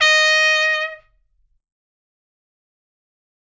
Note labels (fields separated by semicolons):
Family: brass; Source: acoustic; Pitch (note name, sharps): D#5; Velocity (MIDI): 75; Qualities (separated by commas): bright, fast decay